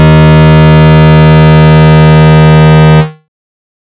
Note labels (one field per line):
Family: bass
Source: synthesizer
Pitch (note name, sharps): D#2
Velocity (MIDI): 25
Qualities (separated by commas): bright, distorted